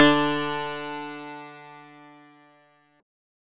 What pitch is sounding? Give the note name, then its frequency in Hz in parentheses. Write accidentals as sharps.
D3 (146.8 Hz)